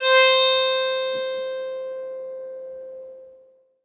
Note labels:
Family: guitar; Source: acoustic; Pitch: C5; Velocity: 25; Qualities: bright, reverb

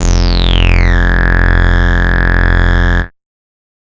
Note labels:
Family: bass; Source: synthesizer; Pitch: F1; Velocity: 127; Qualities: bright, distorted, multiphonic

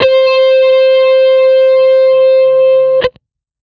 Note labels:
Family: guitar; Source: electronic; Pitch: C5; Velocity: 25; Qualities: distorted

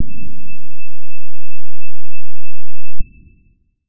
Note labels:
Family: guitar; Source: electronic; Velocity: 127; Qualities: dark, distorted

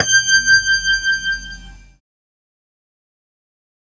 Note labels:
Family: keyboard; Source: synthesizer; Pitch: G6; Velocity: 25; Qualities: fast decay

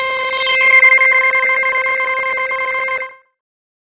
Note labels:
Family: bass; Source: synthesizer; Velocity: 75; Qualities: distorted, non-linear envelope

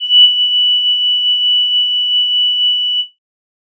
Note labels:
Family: flute; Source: synthesizer; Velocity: 100; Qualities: bright, distorted

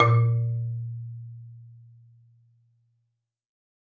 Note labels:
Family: mallet percussion; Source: acoustic; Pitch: A#2; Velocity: 127; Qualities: dark, reverb

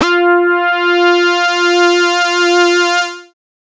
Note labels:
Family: bass; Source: synthesizer; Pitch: F4; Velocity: 100; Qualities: distorted, multiphonic

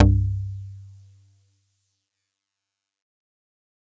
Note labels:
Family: mallet percussion; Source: acoustic; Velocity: 25; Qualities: multiphonic

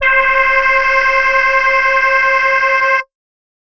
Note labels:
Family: voice; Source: synthesizer; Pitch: C5; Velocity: 50; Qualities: multiphonic

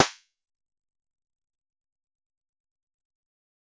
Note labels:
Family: guitar; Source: synthesizer; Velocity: 100; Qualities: fast decay, percussive

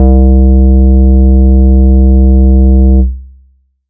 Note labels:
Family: bass; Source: synthesizer; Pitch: C2; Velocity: 100; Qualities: long release

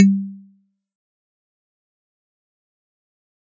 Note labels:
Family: mallet percussion; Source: acoustic; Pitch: G3; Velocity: 75; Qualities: fast decay, percussive

